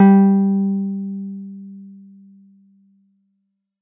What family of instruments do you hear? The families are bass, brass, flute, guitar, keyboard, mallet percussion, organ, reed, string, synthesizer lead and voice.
keyboard